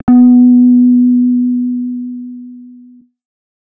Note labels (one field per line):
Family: bass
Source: synthesizer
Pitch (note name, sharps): B3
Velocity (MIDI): 127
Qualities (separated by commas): distorted